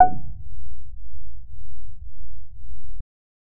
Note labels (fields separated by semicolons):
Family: bass; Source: synthesizer; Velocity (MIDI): 50